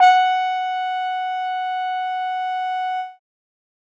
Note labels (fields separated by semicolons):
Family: brass; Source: acoustic; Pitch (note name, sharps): F#5; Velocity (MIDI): 25